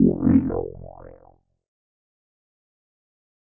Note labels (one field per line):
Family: keyboard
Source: electronic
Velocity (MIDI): 75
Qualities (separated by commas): distorted, fast decay, non-linear envelope